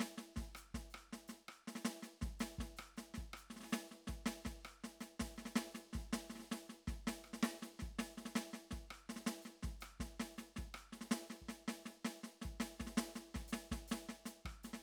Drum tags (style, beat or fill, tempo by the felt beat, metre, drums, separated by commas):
Venezuelan merengue, beat, 324 eighth notes per minute, 5/8, hi-hat pedal, snare, cross-stick, kick